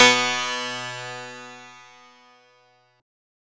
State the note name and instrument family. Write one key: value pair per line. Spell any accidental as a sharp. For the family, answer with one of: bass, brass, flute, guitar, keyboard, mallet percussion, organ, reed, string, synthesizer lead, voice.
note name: B2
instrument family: synthesizer lead